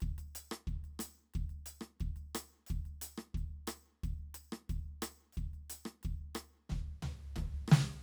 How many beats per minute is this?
90 BPM